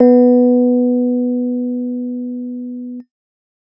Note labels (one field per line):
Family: keyboard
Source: electronic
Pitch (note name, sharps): B3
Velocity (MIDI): 50